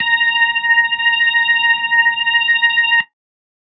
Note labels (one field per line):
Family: keyboard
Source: electronic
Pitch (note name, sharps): A#5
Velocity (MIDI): 50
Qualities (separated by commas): distorted